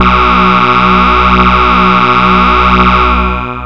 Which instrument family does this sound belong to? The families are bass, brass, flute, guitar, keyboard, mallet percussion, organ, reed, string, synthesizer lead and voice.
bass